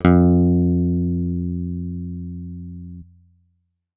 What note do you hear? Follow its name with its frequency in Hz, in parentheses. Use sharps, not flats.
F2 (87.31 Hz)